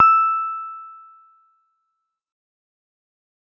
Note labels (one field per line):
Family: keyboard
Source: electronic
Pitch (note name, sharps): E6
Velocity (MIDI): 25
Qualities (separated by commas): dark, fast decay